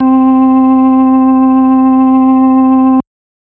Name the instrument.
electronic organ